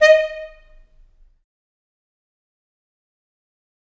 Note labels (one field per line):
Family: reed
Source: acoustic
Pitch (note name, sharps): D#5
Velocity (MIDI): 50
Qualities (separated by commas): fast decay, percussive, reverb